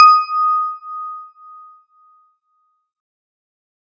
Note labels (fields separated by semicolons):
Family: guitar; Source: synthesizer; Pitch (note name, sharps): D#6; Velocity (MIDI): 25